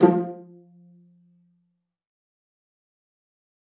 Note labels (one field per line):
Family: string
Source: acoustic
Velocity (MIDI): 100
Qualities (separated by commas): dark, fast decay, percussive, reverb